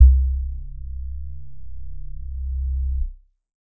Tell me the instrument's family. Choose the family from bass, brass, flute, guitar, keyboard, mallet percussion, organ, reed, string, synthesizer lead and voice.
keyboard